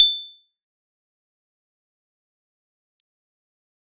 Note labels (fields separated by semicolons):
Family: keyboard; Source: electronic; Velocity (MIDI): 127; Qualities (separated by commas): bright, fast decay, percussive